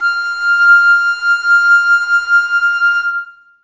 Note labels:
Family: flute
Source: acoustic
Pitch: F6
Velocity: 127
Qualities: reverb

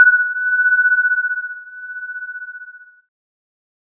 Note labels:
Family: keyboard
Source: electronic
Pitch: F#6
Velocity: 100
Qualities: multiphonic

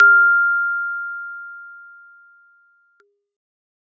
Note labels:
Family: keyboard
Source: acoustic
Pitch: F6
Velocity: 50

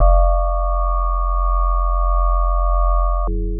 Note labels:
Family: mallet percussion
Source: synthesizer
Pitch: F1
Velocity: 127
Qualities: long release, multiphonic

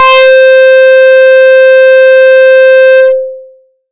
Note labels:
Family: bass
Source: synthesizer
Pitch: C5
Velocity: 127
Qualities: bright, distorted, long release

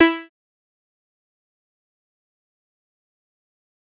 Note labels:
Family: bass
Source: synthesizer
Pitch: E4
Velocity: 127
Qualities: bright, distorted, fast decay, percussive

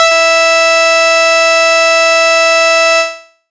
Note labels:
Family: bass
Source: synthesizer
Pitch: E5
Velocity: 25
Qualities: bright, distorted

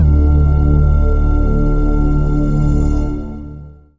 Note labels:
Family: synthesizer lead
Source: synthesizer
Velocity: 25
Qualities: long release

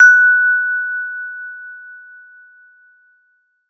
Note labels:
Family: mallet percussion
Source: acoustic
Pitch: F#6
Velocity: 75

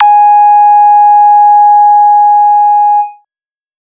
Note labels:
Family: bass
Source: synthesizer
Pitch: G#5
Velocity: 75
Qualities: bright, distorted

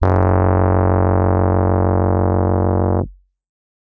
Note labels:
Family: keyboard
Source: electronic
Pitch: F#1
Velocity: 127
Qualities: distorted

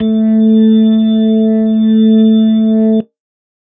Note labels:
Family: organ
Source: electronic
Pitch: A3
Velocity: 75

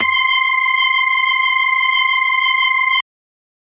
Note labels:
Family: organ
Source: electronic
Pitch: C6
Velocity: 25

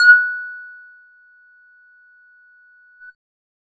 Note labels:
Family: bass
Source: synthesizer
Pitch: F#6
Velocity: 50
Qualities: percussive

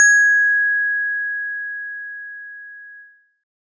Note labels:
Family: mallet percussion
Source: acoustic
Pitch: G#6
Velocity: 50

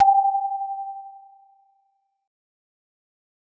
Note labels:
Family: mallet percussion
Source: acoustic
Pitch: G5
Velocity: 50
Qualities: fast decay

